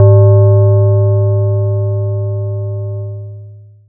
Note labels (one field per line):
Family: mallet percussion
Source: acoustic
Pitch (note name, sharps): G#2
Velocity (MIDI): 25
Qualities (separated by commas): distorted, long release